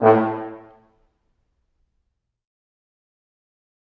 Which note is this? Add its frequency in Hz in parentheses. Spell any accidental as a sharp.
A2 (110 Hz)